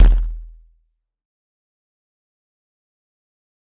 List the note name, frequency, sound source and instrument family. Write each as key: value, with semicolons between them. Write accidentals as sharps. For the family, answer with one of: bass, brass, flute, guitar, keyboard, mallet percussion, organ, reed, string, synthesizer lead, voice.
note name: E1; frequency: 41.2 Hz; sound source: acoustic; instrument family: mallet percussion